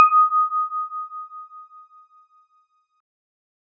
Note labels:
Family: keyboard; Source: electronic; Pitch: D#6; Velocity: 100

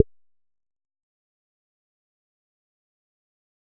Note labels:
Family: bass; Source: synthesizer; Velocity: 25; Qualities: fast decay, percussive

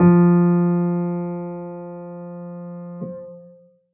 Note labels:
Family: keyboard; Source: acoustic; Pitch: F3; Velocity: 25; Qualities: long release

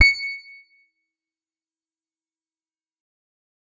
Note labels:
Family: guitar; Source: electronic; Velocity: 50; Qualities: distorted, fast decay, percussive

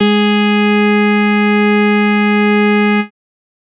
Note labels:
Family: bass; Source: synthesizer; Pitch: G#3; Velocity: 50; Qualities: bright, distorted

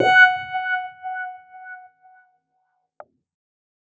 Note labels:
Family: keyboard; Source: electronic; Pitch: F#5; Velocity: 75

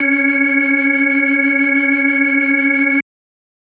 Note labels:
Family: organ; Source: electronic; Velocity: 127; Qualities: dark

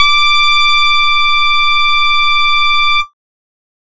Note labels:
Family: bass; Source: synthesizer; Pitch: D6; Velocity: 100; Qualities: bright, distorted, multiphonic, tempo-synced

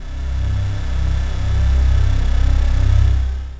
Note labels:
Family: voice; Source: synthesizer; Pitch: C1; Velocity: 25; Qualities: distorted, long release

